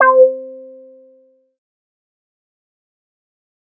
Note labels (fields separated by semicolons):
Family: bass; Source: synthesizer; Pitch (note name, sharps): C5; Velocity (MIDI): 25; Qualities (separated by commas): distorted, fast decay, percussive